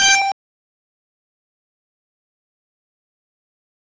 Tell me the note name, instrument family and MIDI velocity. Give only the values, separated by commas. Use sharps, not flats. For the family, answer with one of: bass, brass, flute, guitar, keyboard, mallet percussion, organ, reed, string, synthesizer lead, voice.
G5, bass, 100